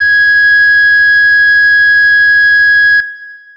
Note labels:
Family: organ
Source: electronic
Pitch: G#6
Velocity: 127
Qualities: bright, long release

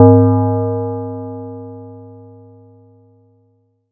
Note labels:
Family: mallet percussion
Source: acoustic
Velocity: 25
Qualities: multiphonic

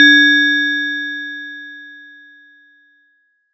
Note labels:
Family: mallet percussion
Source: acoustic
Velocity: 127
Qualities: bright

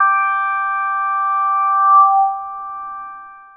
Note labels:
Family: synthesizer lead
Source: synthesizer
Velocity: 127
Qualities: long release

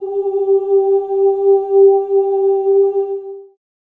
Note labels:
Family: voice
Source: acoustic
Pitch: G4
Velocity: 127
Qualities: long release, reverb

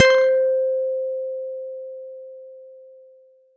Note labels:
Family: guitar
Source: electronic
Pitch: C5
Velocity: 100

